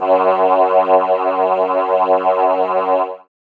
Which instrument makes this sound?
synthesizer keyboard